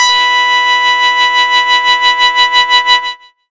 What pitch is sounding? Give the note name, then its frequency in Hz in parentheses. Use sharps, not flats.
B5 (987.8 Hz)